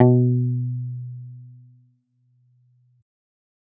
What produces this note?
synthesizer bass